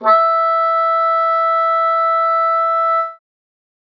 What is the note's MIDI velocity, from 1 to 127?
100